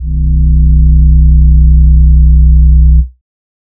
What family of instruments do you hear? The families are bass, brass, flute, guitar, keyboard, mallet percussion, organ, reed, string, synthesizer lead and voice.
voice